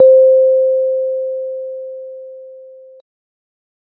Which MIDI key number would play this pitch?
72